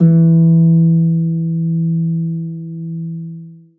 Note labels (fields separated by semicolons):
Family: string; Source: acoustic; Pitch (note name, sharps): E3; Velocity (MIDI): 75; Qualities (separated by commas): long release, reverb